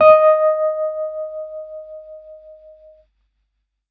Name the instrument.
electronic keyboard